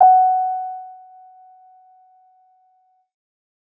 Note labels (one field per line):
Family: keyboard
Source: electronic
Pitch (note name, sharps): F#5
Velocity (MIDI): 127